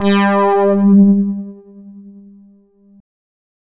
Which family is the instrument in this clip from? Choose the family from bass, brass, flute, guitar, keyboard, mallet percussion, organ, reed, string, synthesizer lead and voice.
bass